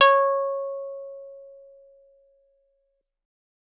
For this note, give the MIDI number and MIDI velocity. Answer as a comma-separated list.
73, 127